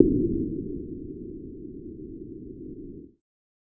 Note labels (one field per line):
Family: bass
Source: synthesizer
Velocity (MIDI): 100